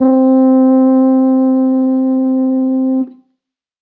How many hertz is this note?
261.6 Hz